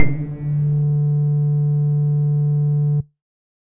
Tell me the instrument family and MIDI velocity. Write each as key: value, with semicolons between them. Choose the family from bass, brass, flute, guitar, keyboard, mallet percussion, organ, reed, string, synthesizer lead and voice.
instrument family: bass; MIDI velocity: 50